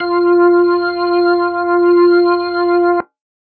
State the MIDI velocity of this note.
25